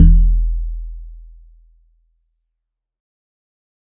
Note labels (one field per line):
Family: guitar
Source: synthesizer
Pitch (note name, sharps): E1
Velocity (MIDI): 50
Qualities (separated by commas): dark